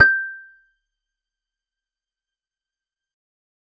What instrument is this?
acoustic guitar